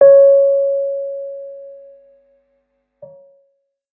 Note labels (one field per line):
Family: keyboard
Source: electronic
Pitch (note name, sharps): C#5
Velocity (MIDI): 25